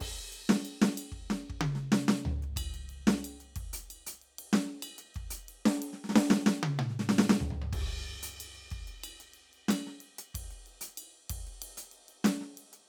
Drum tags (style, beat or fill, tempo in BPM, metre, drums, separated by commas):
rock, beat, 93 BPM, 4/4, crash, ride, ride bell, closed hi-hat, snare, high tom, mid tom, floor tom, kick